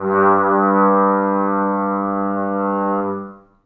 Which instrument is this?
acoustic brass instrument